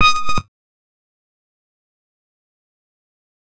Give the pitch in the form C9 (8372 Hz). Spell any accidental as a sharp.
D#6 (1245 Hz)